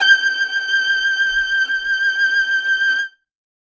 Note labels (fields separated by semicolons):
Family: string; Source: acoustic; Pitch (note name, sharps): G6; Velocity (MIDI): 127; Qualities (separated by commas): reverb